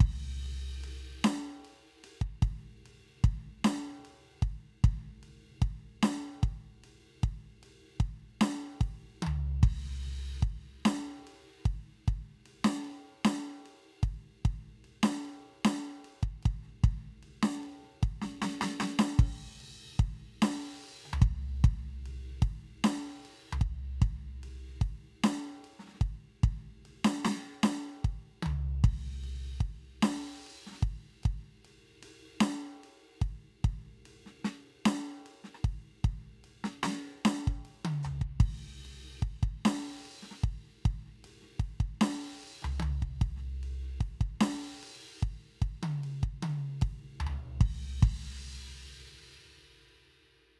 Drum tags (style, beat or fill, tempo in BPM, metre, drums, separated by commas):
rock, beat, 50 BPM, 4/4, crash, ride, hi-hat pedal, snare, cross-stick, high tom, floor tom, kick